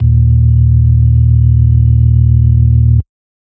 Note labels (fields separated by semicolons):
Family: organ; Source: electronic; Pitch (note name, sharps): D#1; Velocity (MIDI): 50; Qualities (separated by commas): dark, distorted